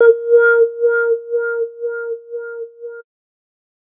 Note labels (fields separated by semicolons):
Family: bass; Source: synthesizer; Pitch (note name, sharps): A#4; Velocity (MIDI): 50; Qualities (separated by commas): distorted